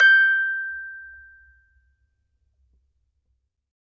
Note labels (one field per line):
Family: mallet percussion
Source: acoustic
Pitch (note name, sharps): G6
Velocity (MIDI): 75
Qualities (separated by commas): reverb